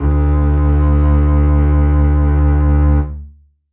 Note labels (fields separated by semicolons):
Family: string; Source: acoustic; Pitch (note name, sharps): D2; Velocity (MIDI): 127; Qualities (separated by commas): reverb